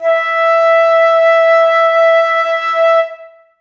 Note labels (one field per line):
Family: flute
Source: acoustic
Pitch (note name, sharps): E5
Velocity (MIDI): 127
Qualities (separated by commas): reverb